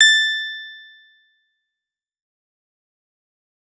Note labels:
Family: guitar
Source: electronic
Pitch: A6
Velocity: 75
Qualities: bright, fast decay

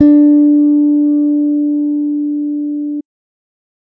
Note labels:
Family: bass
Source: electronic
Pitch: D4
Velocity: 50

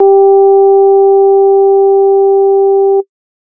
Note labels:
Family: organ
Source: electronic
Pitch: G4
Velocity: 50

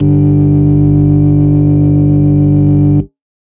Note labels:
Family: organ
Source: electronic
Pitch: G1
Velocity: 50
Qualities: distorted

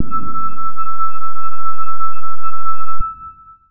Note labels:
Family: guitar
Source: electronic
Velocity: 100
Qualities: dark, distorted, long release

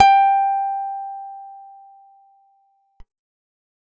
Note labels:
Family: guitar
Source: acoustic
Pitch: G5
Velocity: 75

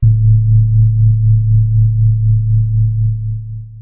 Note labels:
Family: keyboard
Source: electronic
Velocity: 50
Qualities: dark, long release, reverb

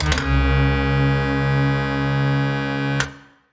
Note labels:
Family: reed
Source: acoustic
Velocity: 100

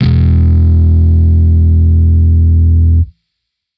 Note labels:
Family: bass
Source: electronic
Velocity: 127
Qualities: distorted

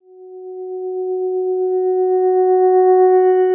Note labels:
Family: guitar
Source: electronic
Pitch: F#4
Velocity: 75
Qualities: dark, long release

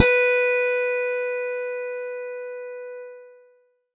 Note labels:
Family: keyboard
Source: electronic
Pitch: B4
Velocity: 25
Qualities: bright

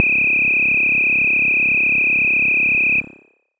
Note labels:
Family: bass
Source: synthesizer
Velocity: 25

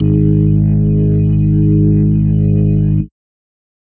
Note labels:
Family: organ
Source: electronic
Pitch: G#1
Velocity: 25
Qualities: dark, distorted

